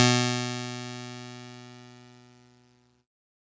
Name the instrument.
electronic keyboard